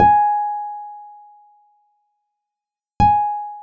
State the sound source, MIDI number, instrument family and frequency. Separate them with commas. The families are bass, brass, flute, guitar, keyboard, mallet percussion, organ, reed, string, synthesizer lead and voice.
acoustic, 80, guitar, 830.6 Hz